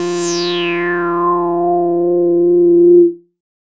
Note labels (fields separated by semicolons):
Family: bass; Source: synthesizer; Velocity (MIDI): 50; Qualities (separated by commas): bright, distorted, non-linear envelope